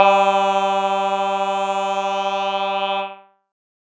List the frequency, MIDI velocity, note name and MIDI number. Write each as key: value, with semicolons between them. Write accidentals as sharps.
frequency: 196 Hz; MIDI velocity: 100; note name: G3; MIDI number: 55